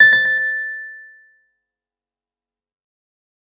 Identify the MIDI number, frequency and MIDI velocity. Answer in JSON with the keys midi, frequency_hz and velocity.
{"midi": 93, "frequency_hz": 1760, "velocity": 127}